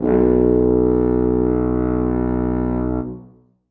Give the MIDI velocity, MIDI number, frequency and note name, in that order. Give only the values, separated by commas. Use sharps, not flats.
127, 35, 61.74 Hz, B1